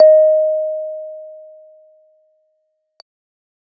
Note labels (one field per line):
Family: keyboard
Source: electronic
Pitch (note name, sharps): D#5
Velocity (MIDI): 25